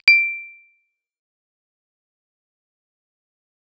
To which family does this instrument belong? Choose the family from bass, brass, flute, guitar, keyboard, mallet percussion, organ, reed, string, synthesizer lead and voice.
bass